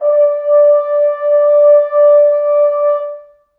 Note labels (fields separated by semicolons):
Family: brass; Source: acoustic; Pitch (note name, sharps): D5; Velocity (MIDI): 25; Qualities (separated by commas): reverb